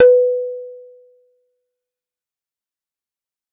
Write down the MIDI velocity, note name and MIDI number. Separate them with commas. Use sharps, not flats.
127, B4, 71